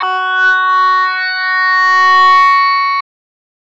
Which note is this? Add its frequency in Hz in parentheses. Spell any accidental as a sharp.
F#4 (370 Hz)